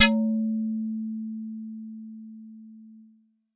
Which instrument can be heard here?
synthesizer bass